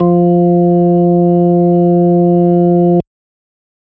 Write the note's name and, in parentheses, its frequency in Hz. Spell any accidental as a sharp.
F3 (174.6 Hz)